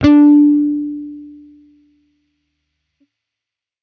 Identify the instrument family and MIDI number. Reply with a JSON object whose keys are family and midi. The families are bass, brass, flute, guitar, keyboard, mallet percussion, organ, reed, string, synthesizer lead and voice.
{"family": "bass", "midi": 62}